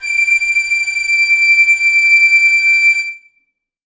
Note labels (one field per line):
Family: reed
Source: acoustic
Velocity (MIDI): 25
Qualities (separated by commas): reverb